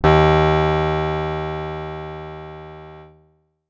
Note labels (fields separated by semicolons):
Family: guitar; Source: acoustic; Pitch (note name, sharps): D#2; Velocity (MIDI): 75; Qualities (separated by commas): bright, distorted